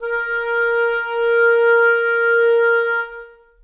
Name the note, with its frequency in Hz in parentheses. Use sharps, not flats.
A#4 (466.2 Hz)